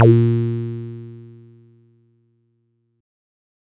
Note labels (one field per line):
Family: bass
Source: synthesizer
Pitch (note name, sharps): A#2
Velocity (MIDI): 100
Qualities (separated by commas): bright, distorted